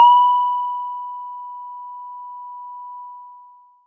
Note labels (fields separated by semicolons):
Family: mallet percussion; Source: acoustic; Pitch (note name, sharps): B5; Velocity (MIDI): 50; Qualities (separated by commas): long release